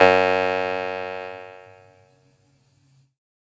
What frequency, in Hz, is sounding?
92.5 Hz